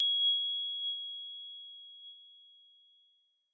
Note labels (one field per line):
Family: keyboard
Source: electronic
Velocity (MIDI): 100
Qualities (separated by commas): bright